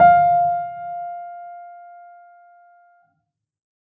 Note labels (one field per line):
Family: keyboard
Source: acoustic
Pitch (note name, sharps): F5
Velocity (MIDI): 75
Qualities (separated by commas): reverb